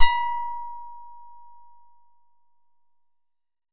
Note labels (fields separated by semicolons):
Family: guitar; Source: synthesizer; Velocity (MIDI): 25